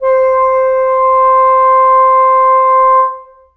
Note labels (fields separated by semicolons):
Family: reed; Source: acoustic; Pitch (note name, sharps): C5; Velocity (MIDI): 50; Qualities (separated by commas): long release, reverb